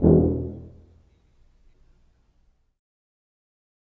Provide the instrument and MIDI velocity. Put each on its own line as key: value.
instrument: acoustic brass instrument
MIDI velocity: 50